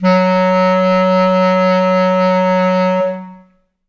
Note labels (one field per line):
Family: reed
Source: acoustic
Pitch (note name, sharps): F#3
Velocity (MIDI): 100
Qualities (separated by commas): reverb